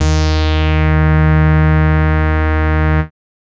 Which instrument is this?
synthesizer bass